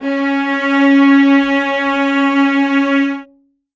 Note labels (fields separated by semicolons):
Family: string; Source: acoustic; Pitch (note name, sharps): C#4; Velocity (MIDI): 100; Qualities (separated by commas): reverb